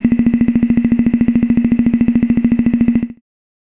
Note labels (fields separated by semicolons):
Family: voice; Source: synthesizer; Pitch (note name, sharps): A-1; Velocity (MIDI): 127; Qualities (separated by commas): bright